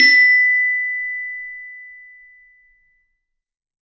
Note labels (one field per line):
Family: mallet percussion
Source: acoustic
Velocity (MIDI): 50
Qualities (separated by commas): bright, reverb